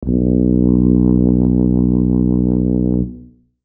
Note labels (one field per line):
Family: brass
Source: acoustic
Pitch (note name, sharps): B1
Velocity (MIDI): 25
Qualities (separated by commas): dark